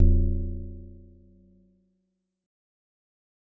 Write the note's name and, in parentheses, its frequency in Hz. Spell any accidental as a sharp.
A#0 (29.14 Hz)